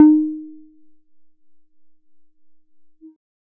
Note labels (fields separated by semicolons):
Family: bass; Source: synthesizer; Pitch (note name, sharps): D#4; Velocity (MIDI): 25; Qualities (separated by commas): percussive